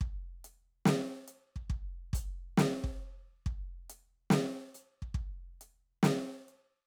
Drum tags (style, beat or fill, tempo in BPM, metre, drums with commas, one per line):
hip-hop
beat
70 BPM
4/4
crash, ride, closed hi-hat, snare, kick